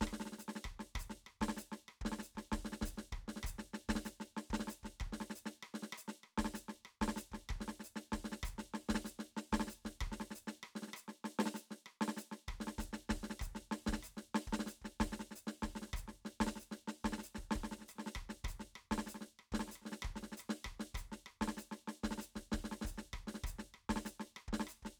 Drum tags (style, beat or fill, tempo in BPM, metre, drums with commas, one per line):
maracatu
beat
96 BPM
4/4
hi-hat pedal, snare, cross-stick, kick